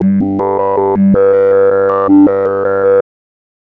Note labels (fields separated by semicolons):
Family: bass; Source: synthesizer; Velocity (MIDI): 127; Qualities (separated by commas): tempo-synced